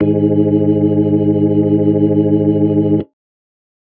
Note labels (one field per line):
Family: organ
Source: electronic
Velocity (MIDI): 127